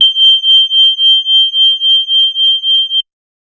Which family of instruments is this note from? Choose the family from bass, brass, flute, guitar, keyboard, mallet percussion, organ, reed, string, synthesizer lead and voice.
organ